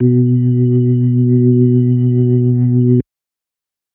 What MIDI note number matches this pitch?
47